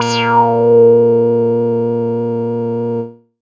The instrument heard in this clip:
synthesizer bass